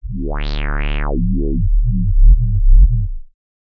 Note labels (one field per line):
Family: bass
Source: synthesizer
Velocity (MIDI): 75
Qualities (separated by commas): distorted, non-linear envelope